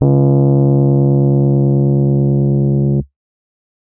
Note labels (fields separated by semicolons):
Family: keyboard; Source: electronic; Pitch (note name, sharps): C#2; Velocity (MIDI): 100